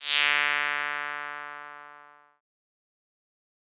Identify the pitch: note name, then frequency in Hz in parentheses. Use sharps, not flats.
D3 (146.8 Hz)